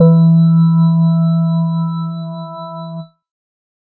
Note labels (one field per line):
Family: organ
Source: electronic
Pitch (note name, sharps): E3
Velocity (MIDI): 75